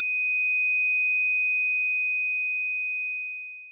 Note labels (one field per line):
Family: mallet percussion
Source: acoustic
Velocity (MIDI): 100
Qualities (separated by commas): bright, distorted, long release